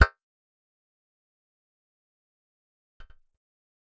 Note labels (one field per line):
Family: bass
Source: synthesizer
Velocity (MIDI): 75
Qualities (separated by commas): fast decay, percussive